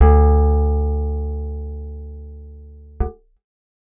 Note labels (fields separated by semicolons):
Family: guitar; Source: acoustic; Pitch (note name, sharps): D2; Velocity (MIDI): 75